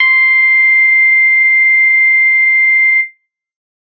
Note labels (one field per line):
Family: bass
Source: synthesizer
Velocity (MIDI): 25